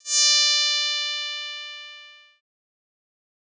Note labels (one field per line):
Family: bass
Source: synthesizer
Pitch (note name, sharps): D5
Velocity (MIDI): 50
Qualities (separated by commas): bright, distorted, fast decay